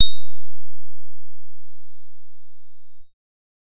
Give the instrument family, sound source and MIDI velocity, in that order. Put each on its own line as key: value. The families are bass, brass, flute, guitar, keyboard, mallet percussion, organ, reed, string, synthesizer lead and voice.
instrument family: bass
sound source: synthesizer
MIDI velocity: 100